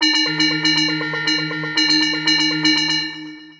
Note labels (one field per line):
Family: mallet percussion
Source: synthesizer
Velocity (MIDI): 25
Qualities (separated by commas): long release, multiphonic, tempo-synced